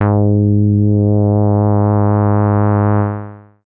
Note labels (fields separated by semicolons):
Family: bass; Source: synthesizer; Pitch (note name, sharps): G#2; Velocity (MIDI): 50; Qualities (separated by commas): distorted, long release